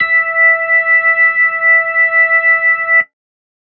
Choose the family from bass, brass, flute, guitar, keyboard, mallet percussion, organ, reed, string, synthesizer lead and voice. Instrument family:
organ